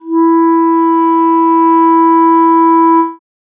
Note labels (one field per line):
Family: reed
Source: acoustic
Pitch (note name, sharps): E4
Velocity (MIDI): 25